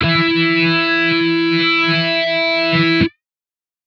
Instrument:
synthesizer guitar